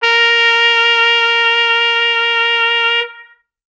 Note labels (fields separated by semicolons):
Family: brass; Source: acoustic; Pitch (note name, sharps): A#4; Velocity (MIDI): 100; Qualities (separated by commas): distorted